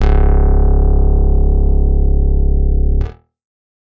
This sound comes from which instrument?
acoustic guitar